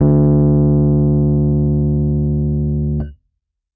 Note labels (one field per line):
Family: keyboard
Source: electronic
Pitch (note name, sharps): D2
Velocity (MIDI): 75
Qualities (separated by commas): dark, distorted